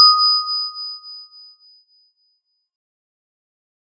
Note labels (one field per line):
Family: mallet percussion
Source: acoustic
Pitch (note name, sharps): D#6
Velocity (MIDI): 25